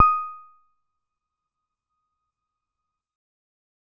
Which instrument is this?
electronic keyboard